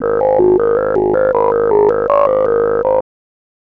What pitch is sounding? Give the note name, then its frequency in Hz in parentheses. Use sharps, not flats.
G#1 (51.91 Hz)